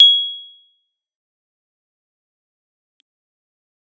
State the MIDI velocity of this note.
25